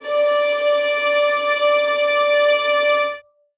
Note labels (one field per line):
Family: string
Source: acoustic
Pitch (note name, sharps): D5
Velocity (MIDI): 25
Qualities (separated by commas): reverb